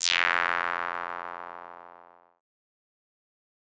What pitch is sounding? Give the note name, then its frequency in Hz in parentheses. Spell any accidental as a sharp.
F2 (87.31 Hz)